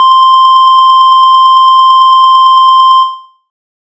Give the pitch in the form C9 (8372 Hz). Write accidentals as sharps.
C6 (1047 Hz)